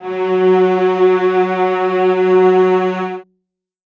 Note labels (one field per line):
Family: string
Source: acoustic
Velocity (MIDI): 127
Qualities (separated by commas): reverb